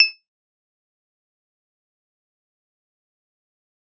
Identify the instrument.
synthesizer guitar